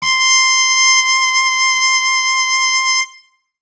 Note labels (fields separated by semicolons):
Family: brass; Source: acoustic; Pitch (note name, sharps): C6; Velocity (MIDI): 100; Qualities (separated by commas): bright